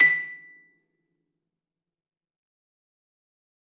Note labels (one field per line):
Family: string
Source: acoustic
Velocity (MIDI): 127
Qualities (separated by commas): fast decay, percussive, reverb